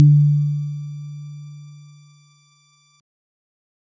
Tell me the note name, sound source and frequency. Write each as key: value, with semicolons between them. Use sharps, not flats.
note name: D3; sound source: electronic; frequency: 146.8 Hz